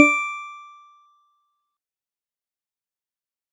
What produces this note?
acoustic mallet percussion instrument